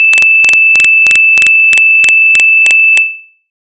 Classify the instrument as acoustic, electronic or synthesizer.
synthesizer